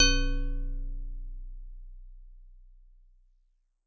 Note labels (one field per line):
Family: mallet percussion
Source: acoustic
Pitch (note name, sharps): B0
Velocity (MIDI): 127